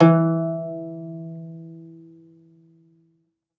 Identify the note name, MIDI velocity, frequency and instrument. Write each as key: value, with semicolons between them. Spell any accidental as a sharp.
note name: E3; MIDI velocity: 100; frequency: 164.8 Hz; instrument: acoustic guitar